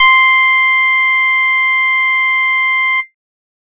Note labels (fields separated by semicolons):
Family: bass; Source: synthesizer; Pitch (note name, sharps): C6; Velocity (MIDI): 25